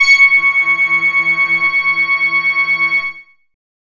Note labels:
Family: bass; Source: synthesizer; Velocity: 100; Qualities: bright, distorted

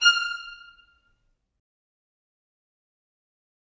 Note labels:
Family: string; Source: acoustic; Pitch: F6; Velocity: 50; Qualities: bright, fast decay, percussive, reverb

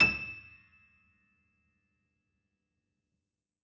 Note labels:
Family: keyboard; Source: acoustic; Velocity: 127; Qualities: fast decay, percussive

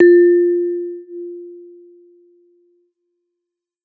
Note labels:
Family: mallet percussion; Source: acoustic; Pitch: F4; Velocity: 127; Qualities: non-linear envelope

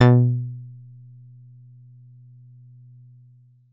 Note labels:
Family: guitar; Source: synthesizer; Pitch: B2; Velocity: 75

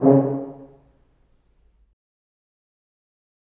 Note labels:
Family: brass; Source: acoustic; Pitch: C#3; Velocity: 50; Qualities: dark, fast decay, percussive, reverb

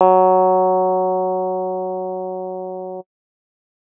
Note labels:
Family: guitar; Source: electronic; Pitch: F#3; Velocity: 50

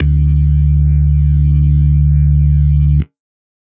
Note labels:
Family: organ; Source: electronic; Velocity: 75

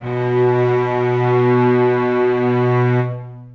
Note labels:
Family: string; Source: acoustic; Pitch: B2; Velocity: 75; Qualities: long release, reverb

